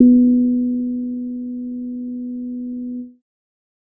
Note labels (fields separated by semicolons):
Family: bass; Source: synthesizer; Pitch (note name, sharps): B3; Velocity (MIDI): 100; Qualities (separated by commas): dark